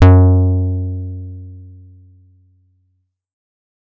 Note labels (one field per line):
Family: guitar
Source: electronic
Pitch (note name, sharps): F#2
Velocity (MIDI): 75